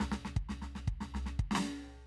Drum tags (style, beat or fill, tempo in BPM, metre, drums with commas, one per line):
jazz-funk
fill
116 BPM
4/4
snare, floor tom, kick